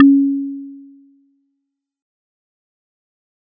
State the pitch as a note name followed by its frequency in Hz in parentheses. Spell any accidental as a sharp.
C#4 (277.2 Hz)